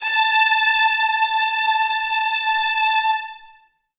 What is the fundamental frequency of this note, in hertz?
880 Hz